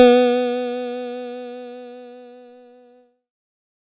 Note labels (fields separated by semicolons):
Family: keyboard; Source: electronic; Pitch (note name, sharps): B3; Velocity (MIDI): 50; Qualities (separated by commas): bright